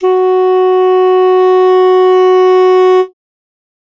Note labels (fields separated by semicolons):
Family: reed; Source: acoustic; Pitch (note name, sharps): F#4; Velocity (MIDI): 100